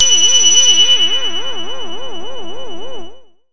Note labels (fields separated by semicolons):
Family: bass; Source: synthesizer; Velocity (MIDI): 100; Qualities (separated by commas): bright, distorted